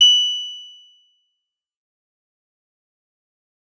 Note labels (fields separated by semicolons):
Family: guitar; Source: electronic; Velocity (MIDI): 100; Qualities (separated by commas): bright, fast decay, percussive